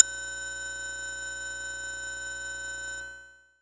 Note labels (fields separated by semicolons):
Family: bass; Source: synthesizer; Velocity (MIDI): 75; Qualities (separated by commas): bright, multiphonic